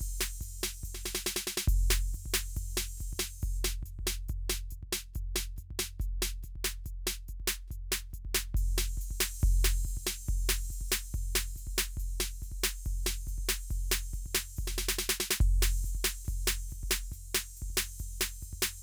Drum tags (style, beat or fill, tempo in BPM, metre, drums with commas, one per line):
punk
beat
140 BPM
4/4
crash, closed hi-hat, open hi-hat, snare, kick